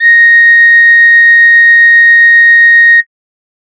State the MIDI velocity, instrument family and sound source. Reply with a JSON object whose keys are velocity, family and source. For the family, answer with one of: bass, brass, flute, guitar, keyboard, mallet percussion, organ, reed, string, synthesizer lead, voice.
{"velocity": 100, "family": "flute", "source": "synthesizer"}